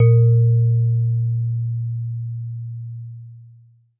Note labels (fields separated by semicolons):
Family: mallet percussion; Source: acoustic; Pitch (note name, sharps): A#2; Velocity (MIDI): 100; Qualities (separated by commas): long release